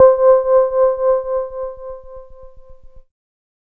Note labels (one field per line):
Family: keyboard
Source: electronic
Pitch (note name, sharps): C5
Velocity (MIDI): 50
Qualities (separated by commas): dark